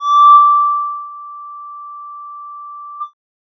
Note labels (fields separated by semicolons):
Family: bass; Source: synthesizer; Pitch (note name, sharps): D6; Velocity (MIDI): 100